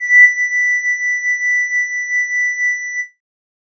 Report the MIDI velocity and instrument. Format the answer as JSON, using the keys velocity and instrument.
{"velocity": 50, "instrument": "synthesizer flute"}